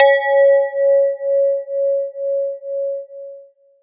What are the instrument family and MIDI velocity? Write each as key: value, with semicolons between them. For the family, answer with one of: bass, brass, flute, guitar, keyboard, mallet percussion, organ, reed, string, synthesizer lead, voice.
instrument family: guitar; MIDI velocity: 25